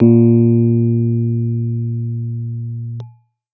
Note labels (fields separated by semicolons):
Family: keyboard; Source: electronic; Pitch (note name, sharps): A#2; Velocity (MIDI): 50; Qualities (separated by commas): dark